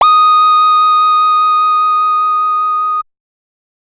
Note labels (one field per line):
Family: bass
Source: synthesizer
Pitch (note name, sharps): D#6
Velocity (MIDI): 25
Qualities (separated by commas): distorted